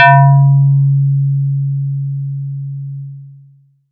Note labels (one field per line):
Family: mallet percussion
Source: electronic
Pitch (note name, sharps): C#3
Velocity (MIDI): 100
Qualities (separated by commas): long release, multiphonic